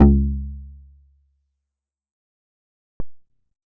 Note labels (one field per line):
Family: bass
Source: synthesizer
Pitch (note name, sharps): C#2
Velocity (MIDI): 100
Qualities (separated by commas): fast decay, percussive